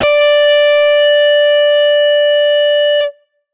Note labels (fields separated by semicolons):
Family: guitar; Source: electronic; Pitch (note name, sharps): D5; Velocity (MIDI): 100; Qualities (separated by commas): bright, distorted